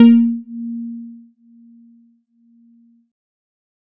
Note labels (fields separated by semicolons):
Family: keyboard; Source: electronic; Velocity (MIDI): 50